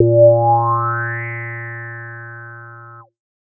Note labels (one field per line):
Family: bass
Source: synthesizer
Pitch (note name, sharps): A#2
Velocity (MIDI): 50